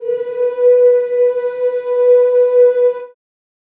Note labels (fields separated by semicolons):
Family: voice; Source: acoustic; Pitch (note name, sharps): B4; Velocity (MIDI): 100; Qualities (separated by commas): dark, reverb